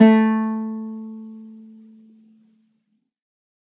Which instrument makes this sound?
acoustic string instrument